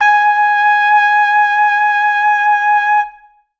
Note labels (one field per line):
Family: brass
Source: acoustic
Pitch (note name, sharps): G#5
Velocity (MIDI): 25